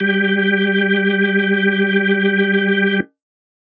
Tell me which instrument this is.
electronic organ